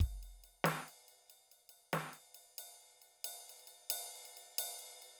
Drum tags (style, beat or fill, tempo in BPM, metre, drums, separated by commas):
jazz, beat, 92 BPM, 4/4, ride, snare, kick